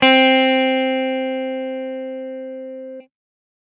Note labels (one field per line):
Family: guitar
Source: electronic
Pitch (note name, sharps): C4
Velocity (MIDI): 100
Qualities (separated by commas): distorted